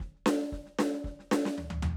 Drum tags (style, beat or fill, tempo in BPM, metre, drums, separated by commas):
country, fill, 114 BPM, 4/4, snare, floor tom, kick